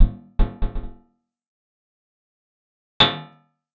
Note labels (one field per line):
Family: guitar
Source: acoustic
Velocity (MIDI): 25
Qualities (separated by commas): percussive, reverb